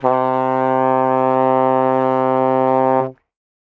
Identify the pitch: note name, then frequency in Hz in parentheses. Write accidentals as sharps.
C3 (130.8 Hz)